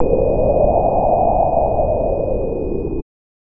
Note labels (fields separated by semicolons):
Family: bass; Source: synthesizer; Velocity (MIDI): 50; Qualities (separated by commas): distorted